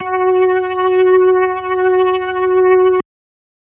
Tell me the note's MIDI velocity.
100